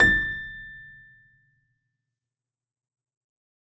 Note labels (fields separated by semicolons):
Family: keyboard; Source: acoustic; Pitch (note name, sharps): A6; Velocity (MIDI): 127; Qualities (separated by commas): reverb